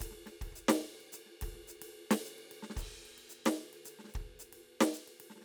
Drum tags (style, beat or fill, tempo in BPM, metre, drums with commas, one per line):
prog rock
beat
110 BPM
5/4
crash, ride, hi-hat pedal, snare, kick